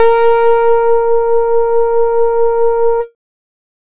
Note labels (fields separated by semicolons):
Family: bass; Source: synthesizer; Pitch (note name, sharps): A#4; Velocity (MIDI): 50; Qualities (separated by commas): distorted, multiphonic, tempo-synced